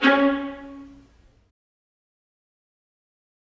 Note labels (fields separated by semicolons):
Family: string; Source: acoustic; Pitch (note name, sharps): C#4; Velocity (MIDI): 75; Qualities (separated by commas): fast decay, reverb